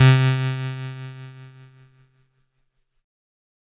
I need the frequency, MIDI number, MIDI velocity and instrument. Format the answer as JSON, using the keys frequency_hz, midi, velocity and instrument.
{"frequency_hz": 130.8, "midi": 48, "velocity": 127, "instrument": "electronic keyboard"}